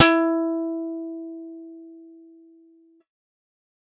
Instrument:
synthesizer guitar